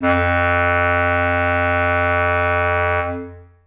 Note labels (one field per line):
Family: reed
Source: acoustic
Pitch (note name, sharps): F2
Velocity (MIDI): 100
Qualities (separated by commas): long release, reverb